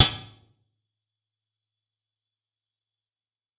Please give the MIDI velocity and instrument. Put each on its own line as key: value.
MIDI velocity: 50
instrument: electronic guitar